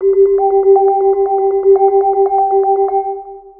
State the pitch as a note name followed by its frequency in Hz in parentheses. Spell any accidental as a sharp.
G4 (392 Hz)